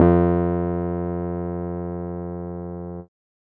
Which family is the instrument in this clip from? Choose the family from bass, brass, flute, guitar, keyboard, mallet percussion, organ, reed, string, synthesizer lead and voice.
keyboard